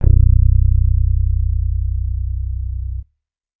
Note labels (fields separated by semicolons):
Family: bass; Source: electronic; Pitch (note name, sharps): B0; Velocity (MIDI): 50